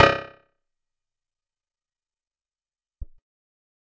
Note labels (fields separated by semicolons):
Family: guitar; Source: acoustic; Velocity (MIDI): 50; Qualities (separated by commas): fast decay, percussive